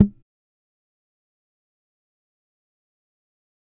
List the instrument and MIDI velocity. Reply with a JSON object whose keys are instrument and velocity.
{"instrument": "electronic bass", "velocity": 25}